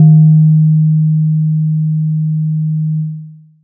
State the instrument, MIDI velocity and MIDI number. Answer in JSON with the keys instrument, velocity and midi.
{"instrument": "acoustic mallet percussion instrument", "velocity": 25, "midi": 51}